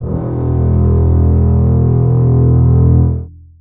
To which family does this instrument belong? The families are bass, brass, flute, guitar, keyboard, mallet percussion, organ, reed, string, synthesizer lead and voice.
string